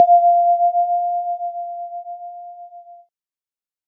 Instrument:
electronic keyboard